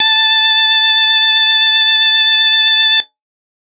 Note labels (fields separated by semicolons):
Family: organ; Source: electronic; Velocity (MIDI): 25; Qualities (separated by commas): bright, distorted